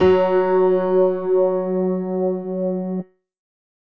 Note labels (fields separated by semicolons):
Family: keyboard; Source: electronic; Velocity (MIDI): 100; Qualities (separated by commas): reverb